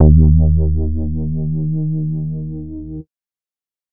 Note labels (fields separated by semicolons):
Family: bass; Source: synthesizer; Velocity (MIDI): 50; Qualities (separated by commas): dark, distorted